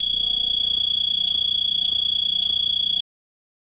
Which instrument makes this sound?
electronic organ